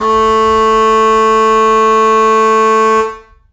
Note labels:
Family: reed; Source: acoustic; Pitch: A3; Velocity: 127; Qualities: distorted, reverb

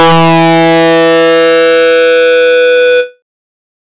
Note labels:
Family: bass; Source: synthesizer; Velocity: 127; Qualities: bright, distorted

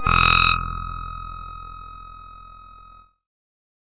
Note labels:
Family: keyboard; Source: synthesizer; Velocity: 100; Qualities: bright, distorted

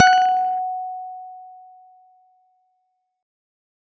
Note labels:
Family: guitar; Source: electronic; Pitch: F#5; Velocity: 75

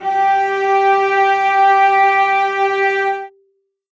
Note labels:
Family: string; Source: acoustic; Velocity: 50; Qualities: reverb

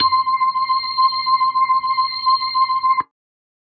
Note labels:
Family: organ; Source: electronic; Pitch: C6; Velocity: 127

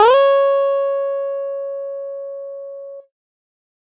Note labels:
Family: guitar; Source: electronic; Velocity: 127

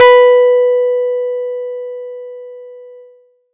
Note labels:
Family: guitar; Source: acoustic; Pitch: B4; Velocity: 50

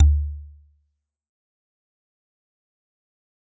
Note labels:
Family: mallet percussion; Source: acoustic; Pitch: D2; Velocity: 127; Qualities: dark, fast decay, percussive

